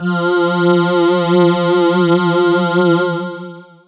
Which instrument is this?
synthesizer voice